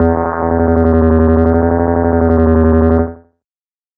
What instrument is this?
synthesizer bass